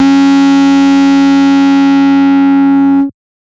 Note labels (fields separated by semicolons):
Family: bass; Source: synthesizer; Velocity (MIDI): 25; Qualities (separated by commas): bright, distorted, multiphonic